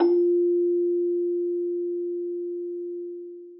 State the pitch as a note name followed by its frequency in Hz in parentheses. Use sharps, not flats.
F4 (349.2 Hz)